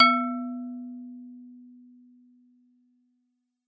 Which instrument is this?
acoustic mallet percussion instrument